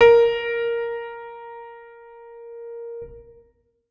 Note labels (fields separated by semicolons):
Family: organ; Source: electronic; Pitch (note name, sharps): A#4; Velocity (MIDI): 100; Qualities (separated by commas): reverb